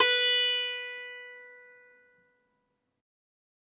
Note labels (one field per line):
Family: guitar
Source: acoustic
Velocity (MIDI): 75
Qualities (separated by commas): bright, multiphonic, reverb